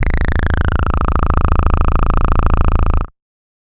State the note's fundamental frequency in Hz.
13.75 Hz